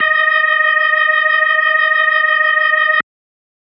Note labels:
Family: organ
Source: electronic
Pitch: D#5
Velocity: 100

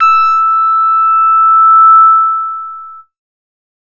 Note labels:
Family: bass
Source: synthesizer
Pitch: E6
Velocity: 50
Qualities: distorted

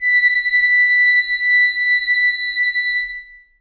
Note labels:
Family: reed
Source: acoustic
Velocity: 75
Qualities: reverb

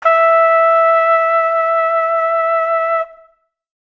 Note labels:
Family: brass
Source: acoustic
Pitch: E5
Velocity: 25

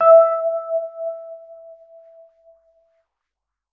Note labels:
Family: keyboard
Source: electronic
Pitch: E5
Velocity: 75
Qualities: non-linear envelope

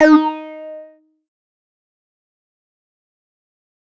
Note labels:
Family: bass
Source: synthesizer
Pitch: D#4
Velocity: 75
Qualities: distorted, fast decay, percussive

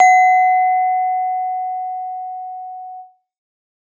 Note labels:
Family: mallet percussion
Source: acoustic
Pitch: F#5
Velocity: 127

